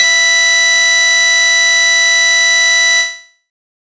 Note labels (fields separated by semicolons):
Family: bass; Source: synthesizer; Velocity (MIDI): 50; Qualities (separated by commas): bright, distorted